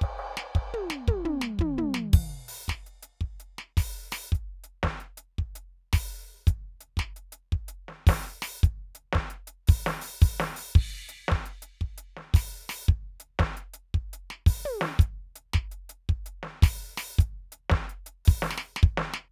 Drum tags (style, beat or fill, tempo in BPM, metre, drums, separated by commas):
rock shuffle, beat, 112 BPM, 4/4, crash, ride, closed hi-hat, open hi-hat, hi-hat pedal, snare, high tom, mid tom, floor tom, kick